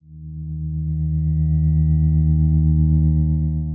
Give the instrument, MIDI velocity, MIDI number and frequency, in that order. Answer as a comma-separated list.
electronic guitar, 100, 39, 77.78 Hz